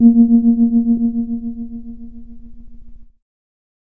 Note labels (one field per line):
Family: keyboard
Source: electronic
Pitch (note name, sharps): A#3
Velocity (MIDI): 50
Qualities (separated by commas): dark